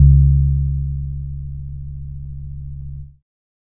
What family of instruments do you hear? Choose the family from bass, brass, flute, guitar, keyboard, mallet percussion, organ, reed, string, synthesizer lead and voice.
keyboard